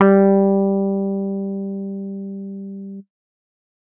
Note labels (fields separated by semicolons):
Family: keyboard; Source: electronic; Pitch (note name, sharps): G3; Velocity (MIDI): 127; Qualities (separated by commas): dark